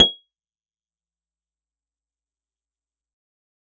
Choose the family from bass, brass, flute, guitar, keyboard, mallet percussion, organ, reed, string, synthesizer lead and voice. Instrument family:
guitar